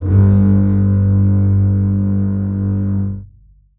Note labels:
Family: string; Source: acoustic; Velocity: 127; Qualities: long release, reverb

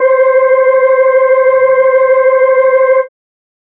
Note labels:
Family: organ; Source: electronic; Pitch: C5; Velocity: 75

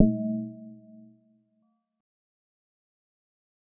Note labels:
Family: mallet percussion; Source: synthesizer; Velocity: 50; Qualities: fast decay, multiphonic

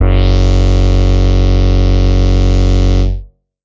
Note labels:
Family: bass; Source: synthesizer; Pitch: F#1; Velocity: 50; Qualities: distorted

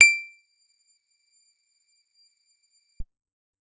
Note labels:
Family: guitar; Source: acoustic; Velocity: 75; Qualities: percussive

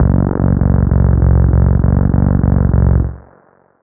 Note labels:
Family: bass; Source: synthesizer; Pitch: F#0; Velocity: 100; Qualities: reverb

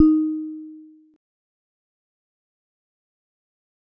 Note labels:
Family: mallet percussion; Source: acoustic; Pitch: D#4; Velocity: 25; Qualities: dark, fast decay

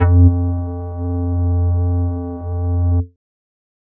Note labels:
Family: flute; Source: synthesizer; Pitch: F2; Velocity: 75

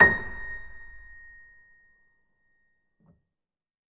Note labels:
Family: keyboard; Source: acoustic; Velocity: 25; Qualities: reverb

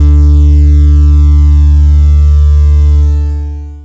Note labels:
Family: bass; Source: synthesizer; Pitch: D2; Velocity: 127; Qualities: bright, distorted, long release

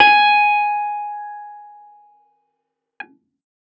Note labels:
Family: keyboard; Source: electronic; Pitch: G#5; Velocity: 127; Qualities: distorted

